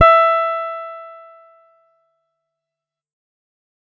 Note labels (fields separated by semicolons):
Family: guitar; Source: electronic; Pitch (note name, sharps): E5; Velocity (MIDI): 25; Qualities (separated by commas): fast decay